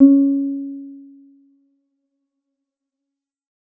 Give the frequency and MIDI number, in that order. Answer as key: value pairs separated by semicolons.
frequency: 277.2 Hz; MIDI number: 61